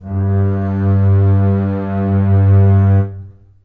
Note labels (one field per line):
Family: string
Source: acoustic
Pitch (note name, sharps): G2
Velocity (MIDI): 50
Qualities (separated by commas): long release, reverb